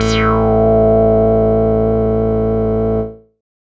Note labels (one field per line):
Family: bass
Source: synthesizer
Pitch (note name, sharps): A1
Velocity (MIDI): 100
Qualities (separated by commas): bright, distorted, non-linear envelope